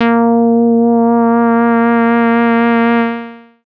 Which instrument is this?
synthesizer bass